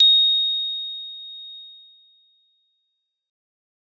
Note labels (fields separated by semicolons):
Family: mallet percussion; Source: acoustic; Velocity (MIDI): 75; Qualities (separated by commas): bright